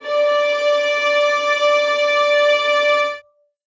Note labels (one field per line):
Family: string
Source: acoustic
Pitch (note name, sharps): D5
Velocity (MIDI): 25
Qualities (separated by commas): reverb